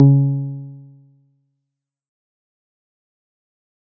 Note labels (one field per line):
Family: guitar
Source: synthesizer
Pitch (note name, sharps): C#3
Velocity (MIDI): 127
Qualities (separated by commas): dark, fast decay